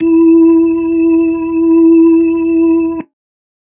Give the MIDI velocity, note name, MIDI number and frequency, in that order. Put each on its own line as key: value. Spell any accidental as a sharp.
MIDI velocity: 100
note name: E4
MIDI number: 64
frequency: 329.6 Hz